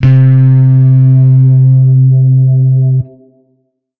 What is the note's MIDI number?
48